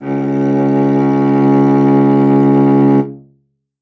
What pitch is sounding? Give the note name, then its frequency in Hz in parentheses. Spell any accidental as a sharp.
C#2 (69.3 Hz)